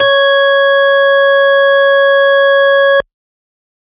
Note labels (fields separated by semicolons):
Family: organ; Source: electronic; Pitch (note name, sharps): C#5; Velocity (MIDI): 100